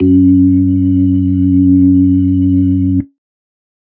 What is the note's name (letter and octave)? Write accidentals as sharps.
F#2